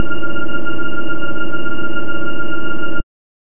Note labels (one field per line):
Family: bass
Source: synthesizer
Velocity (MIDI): 50